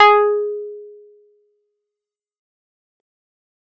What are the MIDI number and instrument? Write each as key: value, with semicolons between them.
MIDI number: 68; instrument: electronic keyboard